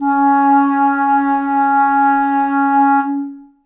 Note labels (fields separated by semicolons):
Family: reed; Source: acoustic; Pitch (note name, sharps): C#4; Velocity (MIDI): 100; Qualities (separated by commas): dark, long release, reverb